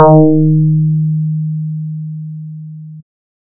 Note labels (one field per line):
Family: bass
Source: synthesizer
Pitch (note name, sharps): D#3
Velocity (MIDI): 127